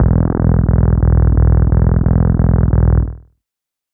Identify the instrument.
synthesizer bass